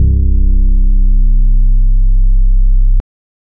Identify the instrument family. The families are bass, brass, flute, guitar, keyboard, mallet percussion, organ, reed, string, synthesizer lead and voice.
organ